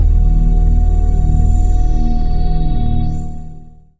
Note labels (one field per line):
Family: synthesizer lead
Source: synthesizer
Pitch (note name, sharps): D#0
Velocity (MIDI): 50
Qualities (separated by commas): long release